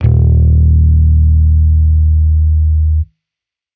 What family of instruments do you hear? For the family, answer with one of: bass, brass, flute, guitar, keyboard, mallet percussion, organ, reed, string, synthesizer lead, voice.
bass